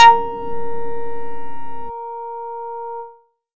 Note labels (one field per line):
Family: bass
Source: synthesizer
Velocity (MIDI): 75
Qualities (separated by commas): distorted